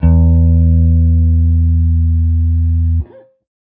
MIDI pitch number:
40